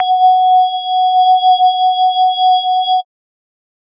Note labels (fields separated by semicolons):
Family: mallet percussion; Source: synthesizer; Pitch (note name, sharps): F#5; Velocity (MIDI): 25; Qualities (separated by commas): multiphonic, non-linear envelope